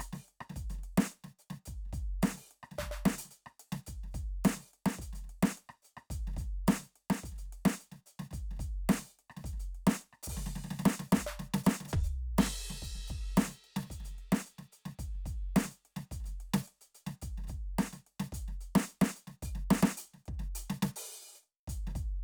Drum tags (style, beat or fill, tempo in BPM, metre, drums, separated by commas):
ijexá, beat, 108 BPM, 4/4, crash, closed hi-hat, open hi-hat, hi-hat pedal, percussion, snare, cross-stick, kick